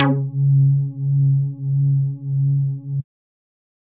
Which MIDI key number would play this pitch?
49